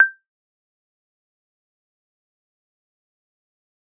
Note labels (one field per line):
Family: mallet percussion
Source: acoustic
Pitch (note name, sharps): G6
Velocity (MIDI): 100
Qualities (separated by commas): dark, fast decay, percussive, reverb